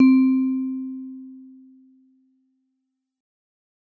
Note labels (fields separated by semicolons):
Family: mallet percussion; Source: acoustic; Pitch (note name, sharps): C4; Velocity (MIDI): 75